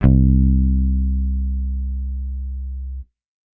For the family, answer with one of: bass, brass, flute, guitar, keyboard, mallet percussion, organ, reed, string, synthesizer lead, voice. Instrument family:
bass